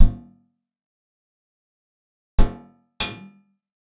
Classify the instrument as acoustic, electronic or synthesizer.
acoustic